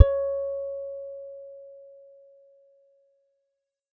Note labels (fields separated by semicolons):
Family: guitar; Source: acoustic; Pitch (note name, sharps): C#5; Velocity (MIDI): 100; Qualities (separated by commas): dark